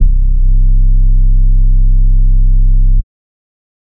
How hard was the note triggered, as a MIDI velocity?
100